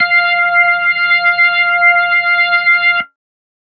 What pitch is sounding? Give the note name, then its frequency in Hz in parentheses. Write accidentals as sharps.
F5 (698.5 Hz)